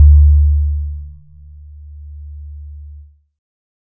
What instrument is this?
electronic keyboard